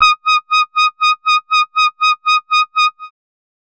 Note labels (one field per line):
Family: bass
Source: synthesizer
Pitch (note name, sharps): D#6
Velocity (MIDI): 75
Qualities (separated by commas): tempo-synced